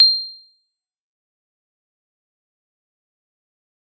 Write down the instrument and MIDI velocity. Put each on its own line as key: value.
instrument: synthesizer guitar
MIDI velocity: 100